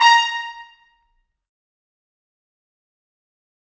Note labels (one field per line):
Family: brass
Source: acoustic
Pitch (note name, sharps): A#5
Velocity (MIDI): 127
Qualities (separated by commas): bright, fast decay, percussive, reverb